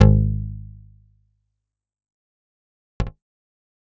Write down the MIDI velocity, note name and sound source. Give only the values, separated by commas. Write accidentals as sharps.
100, G#1, synthesizer